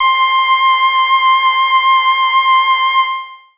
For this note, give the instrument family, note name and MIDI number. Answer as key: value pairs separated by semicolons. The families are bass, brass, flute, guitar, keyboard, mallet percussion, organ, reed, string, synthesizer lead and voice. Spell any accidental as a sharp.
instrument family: voice; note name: C6; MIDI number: 84